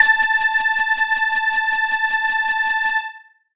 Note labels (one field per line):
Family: keyboard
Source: electronic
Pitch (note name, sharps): A5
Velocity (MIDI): 127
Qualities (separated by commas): bright, distorted